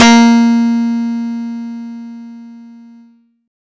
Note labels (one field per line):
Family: guitar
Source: acoustic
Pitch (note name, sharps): A#3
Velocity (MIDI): 127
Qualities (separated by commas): bright